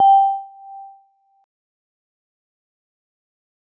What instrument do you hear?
acoustic mallet percussion instrument